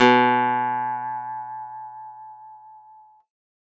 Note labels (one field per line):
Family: guitar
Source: acoustic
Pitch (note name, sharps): B2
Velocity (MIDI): 50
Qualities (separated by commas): bright